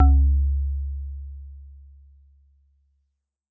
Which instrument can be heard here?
acoustic mallet percussion instrument